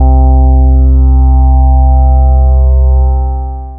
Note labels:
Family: bass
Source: synthesizer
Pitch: C2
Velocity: 75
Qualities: long release

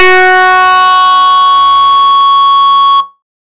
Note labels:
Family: bass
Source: synthesizer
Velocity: 100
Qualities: bright, distorted

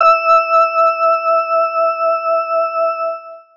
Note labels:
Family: organ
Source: electronic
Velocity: 75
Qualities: distorted

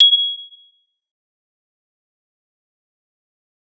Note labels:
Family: mallet percussion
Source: acoustic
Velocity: 75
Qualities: bright, fast decay, percussive

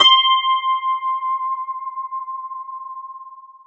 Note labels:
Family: guitar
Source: electronic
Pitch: C6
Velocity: 75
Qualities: long release, multiphonic, non-linear envelope

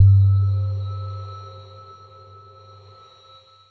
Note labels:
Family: mallet percussion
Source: electronic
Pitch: G2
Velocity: 100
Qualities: non-linear envelope

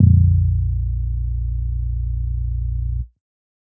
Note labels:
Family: bass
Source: synthesizer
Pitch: A#0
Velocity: 100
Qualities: dark

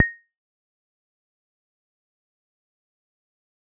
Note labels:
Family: bass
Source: synthesizer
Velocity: 50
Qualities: fast decay, percussive

